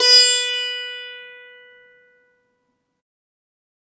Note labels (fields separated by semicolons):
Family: guitar; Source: acoustic; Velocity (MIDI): 50; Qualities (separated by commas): bright, multiphonic, reverb